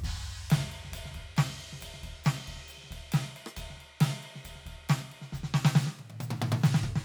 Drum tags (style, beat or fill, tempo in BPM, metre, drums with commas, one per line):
rock
beat
136 BPM
4/4
crash, ride, ride bell, percussion, snare, cross-stick, high tom, mid tom, kick